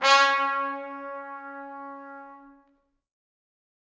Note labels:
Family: brass; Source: acoustic; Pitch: C#4; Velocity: 75; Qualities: bright, reverb

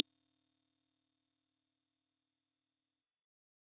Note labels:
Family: synthesizer lead; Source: synthesizer; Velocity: 25

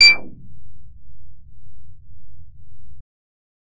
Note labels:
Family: bass; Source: synthesizer; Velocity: 127; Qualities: distorted

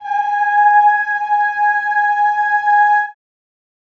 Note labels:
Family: voice; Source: acoustic; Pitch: G#5; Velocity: 25; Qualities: reverb

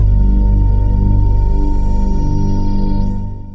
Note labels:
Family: synthesizer lead; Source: synthesizer; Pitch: G0; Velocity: 100; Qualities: long release

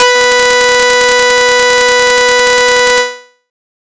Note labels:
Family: bass; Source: synthesizer; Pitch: B4; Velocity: 127; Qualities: bright, distorted

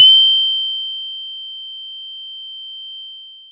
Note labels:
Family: mallet percussion; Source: acoustic; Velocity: 75; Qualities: bright, long release

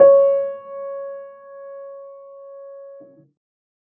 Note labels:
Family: keyboard; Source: acoustic; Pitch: C#5; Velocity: 50; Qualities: reverb

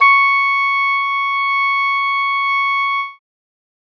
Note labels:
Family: reed; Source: acoustic; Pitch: C#6; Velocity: 75

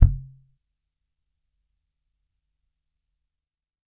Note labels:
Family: bass; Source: electronic; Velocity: 25; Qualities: percussive

